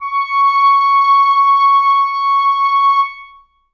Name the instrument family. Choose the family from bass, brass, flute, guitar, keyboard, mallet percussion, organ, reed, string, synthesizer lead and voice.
reed